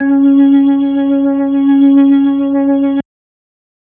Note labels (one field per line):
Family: organ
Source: electronic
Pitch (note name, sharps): C#4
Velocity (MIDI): 100